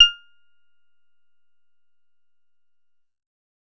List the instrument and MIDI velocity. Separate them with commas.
synthesizer bass, 75